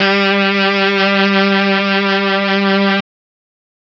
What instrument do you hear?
electronic reed instrument